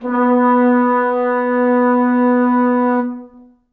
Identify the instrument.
acoustic brass instrument